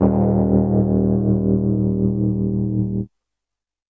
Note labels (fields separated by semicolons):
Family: keyboard; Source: electronic; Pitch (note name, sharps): D#1; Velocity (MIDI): 100; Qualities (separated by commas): distorted